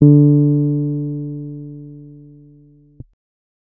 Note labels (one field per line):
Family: keyboard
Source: electronic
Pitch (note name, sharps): D3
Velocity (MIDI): 50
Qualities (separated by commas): dark